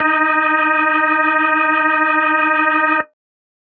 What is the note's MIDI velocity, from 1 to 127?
75